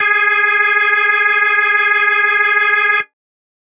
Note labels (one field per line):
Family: organ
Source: electronic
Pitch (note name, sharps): G#4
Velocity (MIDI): 25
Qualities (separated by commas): distorted